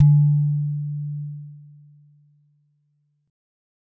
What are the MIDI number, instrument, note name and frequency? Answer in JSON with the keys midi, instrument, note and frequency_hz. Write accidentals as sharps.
{"midi": 50, "instrument": "acoustic mallet percussion instrument", "note": "D3", "frequency_hz": 146.8}